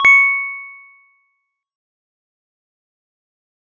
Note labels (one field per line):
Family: mallet percussion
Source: acoustic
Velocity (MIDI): 50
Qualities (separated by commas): fast decay, multiphonic